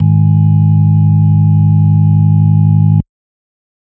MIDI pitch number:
32